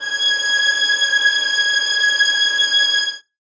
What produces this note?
acoustic string instrument